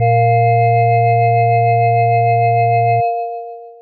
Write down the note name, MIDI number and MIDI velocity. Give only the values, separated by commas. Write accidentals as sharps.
A#2, 46, 50